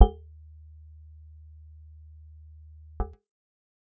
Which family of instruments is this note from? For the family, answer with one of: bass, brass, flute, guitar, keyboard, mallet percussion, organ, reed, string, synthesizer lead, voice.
guitar